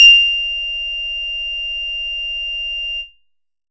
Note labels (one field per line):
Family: bass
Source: synthesizer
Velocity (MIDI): 127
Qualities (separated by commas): distorted, tempo-synced